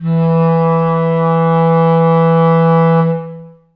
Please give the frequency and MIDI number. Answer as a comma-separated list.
164.8 Hz, 52